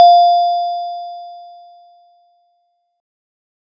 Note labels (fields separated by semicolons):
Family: mallet percussion; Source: acoustic; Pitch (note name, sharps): F5; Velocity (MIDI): 25